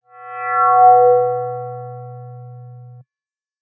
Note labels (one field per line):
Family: mallet percussion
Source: electronic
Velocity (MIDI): 127